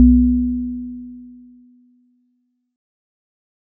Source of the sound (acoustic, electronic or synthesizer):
acoustic